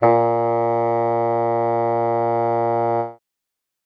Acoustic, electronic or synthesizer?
acoustic